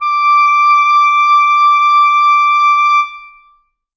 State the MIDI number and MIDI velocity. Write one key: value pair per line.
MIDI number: 86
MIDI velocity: 127